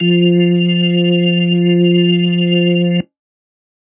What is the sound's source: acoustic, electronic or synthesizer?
electronic